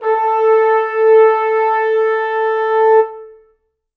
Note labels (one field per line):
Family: brass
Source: acoustic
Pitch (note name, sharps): A4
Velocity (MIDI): 75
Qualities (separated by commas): reverb